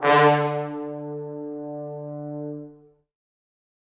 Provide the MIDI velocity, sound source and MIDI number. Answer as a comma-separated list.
127, acoustic, 50